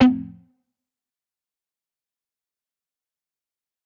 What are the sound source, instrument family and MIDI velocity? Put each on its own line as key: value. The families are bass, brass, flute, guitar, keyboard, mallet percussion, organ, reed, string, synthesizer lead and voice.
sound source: electronic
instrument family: guitar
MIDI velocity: 25